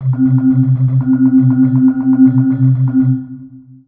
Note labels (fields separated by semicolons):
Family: mallet percussion; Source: synthesizer; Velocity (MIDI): 50; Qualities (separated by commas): dark, long release, multiphonic, percussive, tempo-synced